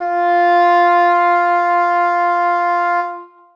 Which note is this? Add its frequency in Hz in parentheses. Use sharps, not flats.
F4 (349.2 Hz)